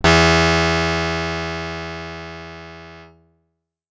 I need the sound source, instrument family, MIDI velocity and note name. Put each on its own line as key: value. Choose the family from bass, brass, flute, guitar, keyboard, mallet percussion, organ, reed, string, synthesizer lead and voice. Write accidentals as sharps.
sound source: acoustic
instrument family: guitar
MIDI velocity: 100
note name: E2